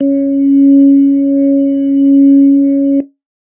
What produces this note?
electronic organ